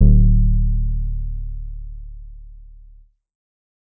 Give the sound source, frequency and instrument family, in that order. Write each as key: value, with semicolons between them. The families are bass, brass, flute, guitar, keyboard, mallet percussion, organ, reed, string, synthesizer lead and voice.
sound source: synthesizer; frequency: 36.71 Hz; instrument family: bass